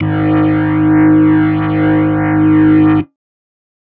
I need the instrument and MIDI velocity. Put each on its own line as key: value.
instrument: electronic organ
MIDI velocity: 25